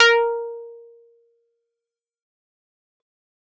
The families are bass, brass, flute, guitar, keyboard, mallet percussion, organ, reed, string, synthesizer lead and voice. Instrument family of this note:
keyboard